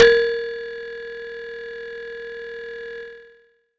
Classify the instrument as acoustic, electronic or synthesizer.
acoustic